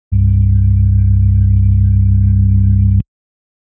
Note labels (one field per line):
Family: organ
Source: electronic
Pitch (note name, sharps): C1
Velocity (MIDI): 25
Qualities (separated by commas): dark